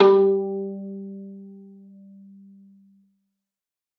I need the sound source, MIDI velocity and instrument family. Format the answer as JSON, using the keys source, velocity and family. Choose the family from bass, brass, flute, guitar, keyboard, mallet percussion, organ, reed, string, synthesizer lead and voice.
{"source": "acoustic", "velocity": 25, "family": "string"}